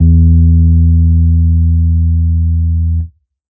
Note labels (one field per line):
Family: keyboard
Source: electronic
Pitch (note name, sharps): E2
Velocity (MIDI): 50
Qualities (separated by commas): dark